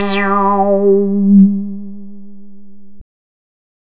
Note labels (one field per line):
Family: bass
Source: synthesizer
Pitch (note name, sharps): G3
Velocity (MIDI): 100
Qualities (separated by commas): bright, distorted